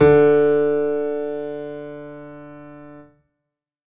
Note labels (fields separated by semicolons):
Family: keyboard; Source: acoustic; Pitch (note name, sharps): D3; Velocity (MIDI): 100; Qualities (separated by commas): reverb